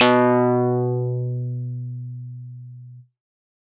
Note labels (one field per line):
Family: keyboard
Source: electronic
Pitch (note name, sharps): B2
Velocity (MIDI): 127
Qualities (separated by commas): distorted